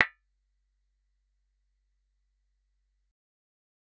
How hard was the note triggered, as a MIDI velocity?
25